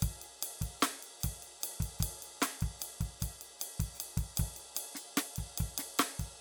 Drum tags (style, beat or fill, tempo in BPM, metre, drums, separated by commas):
hip-hop, beat, 75 BPM, 4/4, ride, ride bell, hi-hat pedal, snare, kick